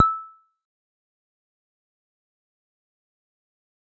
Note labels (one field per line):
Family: bass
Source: synthesizer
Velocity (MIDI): 100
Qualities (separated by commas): fast decay, percussive